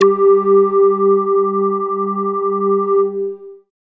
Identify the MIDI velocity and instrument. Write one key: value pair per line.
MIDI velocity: 75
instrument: synthesizer bass